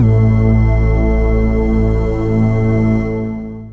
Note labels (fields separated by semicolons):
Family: synthesizer lead; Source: synthesizer; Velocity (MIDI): 127; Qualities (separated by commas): long release